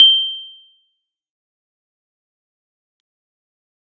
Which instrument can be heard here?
electronic keyboard